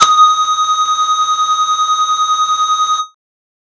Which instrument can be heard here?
synthesizer flute